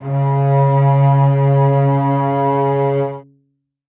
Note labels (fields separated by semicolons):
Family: string; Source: acoustic; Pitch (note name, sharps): C#3; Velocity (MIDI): 50; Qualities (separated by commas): reverb